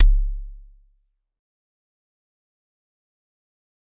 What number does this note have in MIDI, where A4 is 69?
25